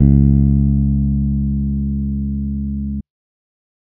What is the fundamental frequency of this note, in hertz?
69.3 Hz